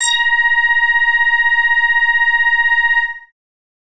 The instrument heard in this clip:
synthesizer bass